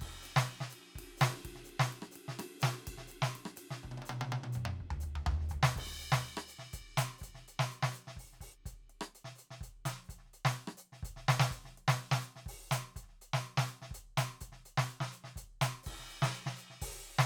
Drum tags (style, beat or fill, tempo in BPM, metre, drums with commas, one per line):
Latin
beat
125 BPM
3/4
crash, ride, ride bell, closed hi-hat, open hi-hat, hi-hat pedal, snare, cross-stick, high tom, mid tom, floor tom, kick